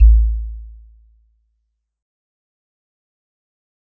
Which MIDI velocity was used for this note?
25